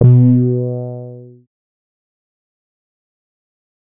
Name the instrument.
synthesizer bass